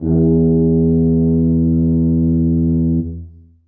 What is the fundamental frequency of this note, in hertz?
82.41 Hz